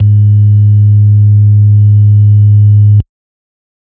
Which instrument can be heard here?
electronic organ